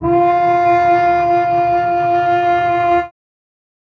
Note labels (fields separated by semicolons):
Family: string; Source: acoustic; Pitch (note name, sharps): F4; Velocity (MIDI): 50; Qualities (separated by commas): reverb